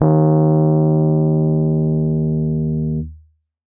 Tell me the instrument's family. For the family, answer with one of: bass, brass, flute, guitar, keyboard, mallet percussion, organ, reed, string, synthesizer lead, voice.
keyboard